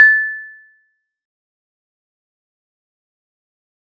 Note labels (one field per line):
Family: mallet percussion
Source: acoustic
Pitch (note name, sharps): A6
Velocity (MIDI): 75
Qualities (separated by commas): fast decay, percussive